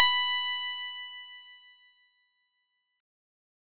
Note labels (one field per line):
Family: synthesizer lead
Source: synthesizer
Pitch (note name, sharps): B5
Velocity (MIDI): 50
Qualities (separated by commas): bright, distorted